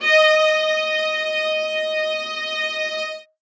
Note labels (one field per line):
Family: string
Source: acoustic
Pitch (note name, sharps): D#5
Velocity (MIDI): 127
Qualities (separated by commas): reverb